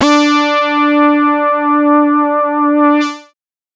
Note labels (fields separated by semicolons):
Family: bass; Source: synthesizer; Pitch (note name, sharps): D4; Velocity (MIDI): 50; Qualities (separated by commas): distorted, multiphonic